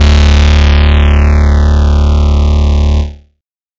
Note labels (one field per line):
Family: bass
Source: synthesizer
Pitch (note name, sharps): D1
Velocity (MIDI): 127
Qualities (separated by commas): bright, distorted, non-linear envelope